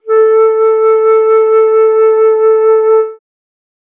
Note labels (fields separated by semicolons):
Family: flute; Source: acoustic; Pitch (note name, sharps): A4; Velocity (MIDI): 25